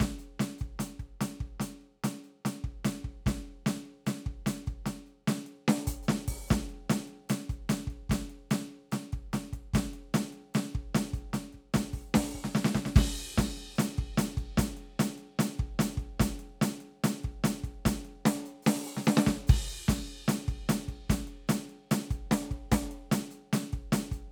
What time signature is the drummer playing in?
4/4